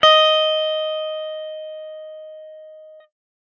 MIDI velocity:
75